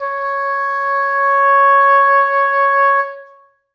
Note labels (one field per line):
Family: reed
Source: acoustic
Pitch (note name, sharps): C#5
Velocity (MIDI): 25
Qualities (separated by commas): reverb